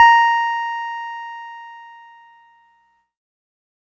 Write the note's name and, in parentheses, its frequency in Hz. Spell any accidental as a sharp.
A#5 (932.3 Hz)